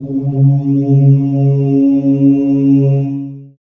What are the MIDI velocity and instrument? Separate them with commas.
50, acoustic voice